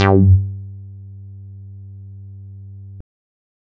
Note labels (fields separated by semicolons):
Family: bass; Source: synthesizer; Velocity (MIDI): 50; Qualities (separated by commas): distorted